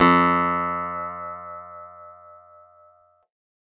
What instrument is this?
acoustic guitar